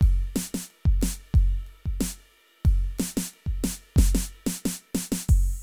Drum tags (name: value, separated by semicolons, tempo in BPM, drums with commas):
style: rock; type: beat; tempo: 92 BPM; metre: 4/4; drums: crash, ride, snare, kick